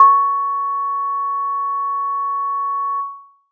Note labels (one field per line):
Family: keyboard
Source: electronic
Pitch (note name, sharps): C#6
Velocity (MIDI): 25